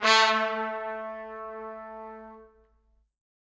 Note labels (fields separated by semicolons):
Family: brass; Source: acoustic; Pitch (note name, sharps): A3; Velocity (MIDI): 50; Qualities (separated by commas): reverb